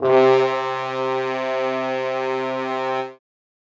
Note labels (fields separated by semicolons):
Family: brass; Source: acoustic; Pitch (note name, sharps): C3; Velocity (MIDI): 127; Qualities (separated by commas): reverb